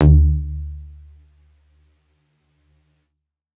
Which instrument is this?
electronic keyboard